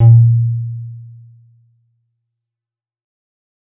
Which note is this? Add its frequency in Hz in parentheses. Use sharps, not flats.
A#2 (116.5 Hz)